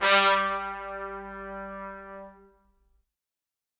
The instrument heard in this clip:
acoustic brass instrument